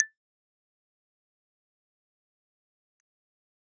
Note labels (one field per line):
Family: keyboard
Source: electronic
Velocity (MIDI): 100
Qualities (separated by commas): fast decay, percussive